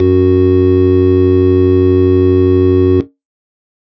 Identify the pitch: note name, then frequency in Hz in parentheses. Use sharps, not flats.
F#2 (92.5 Hz)